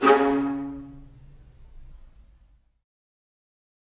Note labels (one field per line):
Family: string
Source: acoustic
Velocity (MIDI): 75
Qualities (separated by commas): reverb